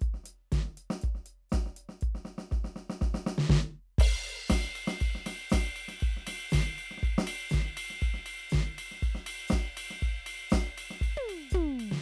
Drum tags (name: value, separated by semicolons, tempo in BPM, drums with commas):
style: disco; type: beat; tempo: 120 BPM; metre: 4/4; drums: crash, ride, closed hi-hat, hi-hat pedal, snare, high tom, floor tom, kick